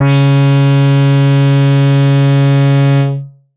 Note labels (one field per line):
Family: bass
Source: synthesizer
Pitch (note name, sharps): C#3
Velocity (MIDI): 127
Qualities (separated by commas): distorted